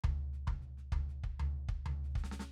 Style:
Brazilian baião